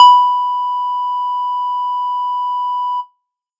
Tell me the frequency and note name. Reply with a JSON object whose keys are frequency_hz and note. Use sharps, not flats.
{"frequency_hz": 987.8, "note": "B5"}